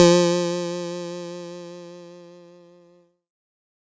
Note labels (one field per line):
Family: keyboard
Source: electronic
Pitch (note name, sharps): F3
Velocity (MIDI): 75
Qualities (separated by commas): bright